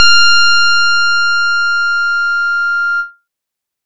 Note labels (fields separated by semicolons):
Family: keyboard; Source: electronic; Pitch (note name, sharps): F6; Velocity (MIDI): 127; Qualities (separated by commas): bright